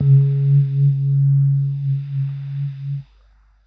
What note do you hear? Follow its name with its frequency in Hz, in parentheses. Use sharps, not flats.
C#3 (138.6 Hz)